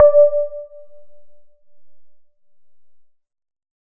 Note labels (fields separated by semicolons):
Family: synthesizer lead; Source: synthesizer; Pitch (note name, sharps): D5; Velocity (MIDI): 25